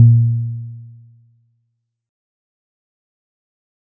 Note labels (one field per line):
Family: guitar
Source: synthesizer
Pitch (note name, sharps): A#2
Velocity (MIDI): 25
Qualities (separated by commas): dark, fast decay